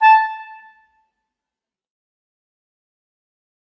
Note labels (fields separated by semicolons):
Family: reed; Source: acoustic; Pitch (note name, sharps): A5; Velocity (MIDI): 100; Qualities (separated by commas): fast decay, percussive, reverb